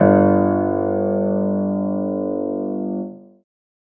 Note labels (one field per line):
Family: keyboard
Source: acoustic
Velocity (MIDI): 75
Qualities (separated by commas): reverb